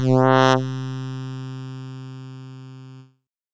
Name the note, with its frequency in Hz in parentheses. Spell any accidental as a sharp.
C3 (130.8 Hz)